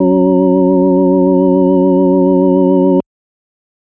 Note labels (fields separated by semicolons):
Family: organ; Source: electronic; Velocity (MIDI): 100; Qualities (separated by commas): multiphonic